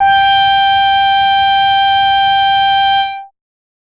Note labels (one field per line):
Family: bass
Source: synthesizer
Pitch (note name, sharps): G5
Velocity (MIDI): 75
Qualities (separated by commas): bright, distorted